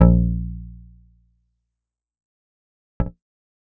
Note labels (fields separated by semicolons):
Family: bass; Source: synthesizer; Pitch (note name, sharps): A#1; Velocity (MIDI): 75; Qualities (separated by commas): fast decay